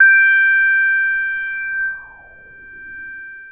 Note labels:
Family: synthesizer lead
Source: synthesizer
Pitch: G6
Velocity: 100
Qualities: long release

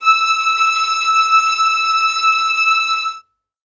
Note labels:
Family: string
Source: acoustic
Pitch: E6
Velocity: 100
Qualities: non-linear envelope, reverb

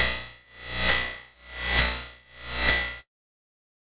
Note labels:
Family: guitar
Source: electronic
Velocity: 100

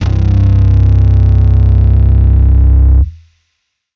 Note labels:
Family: bass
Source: electronic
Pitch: C1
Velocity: 100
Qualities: bright, distorted

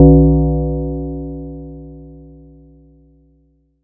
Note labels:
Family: mallet percussion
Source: acoustic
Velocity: 127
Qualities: multiphonic

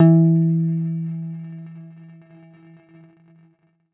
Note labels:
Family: guitar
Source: electronic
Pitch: E3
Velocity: 127

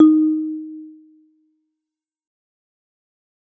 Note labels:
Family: mallet percussion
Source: acoustic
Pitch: D#4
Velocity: 50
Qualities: fast decay, reverb

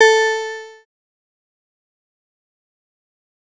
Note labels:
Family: synthesizer lead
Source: synthesizer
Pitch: A4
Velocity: 127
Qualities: bright, distorted, fast decay

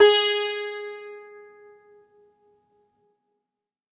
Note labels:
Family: guitar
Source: acoustic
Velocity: 50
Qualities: bright

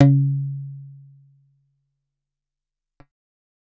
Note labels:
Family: guitar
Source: acoustic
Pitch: C#3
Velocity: 100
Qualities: dark, fast decay

